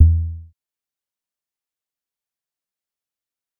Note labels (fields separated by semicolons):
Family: bass; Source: synthesizer; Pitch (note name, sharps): E2; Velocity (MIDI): 25; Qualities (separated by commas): dark, fast decay, percussive